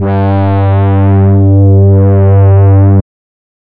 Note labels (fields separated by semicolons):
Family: reed; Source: synthesizer; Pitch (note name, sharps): G2; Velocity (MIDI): 50; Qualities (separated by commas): distorted, non-linear envelope